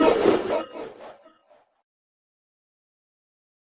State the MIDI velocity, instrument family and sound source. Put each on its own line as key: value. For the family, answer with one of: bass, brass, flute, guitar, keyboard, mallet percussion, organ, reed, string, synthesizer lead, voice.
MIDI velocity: 75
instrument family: keyboard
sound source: electronic